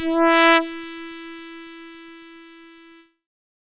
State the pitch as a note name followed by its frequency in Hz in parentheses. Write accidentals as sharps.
E4 (329.6 Hz)